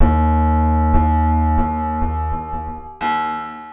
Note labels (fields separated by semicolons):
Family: guitar; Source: acoustic; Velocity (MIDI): 75; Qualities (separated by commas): reverb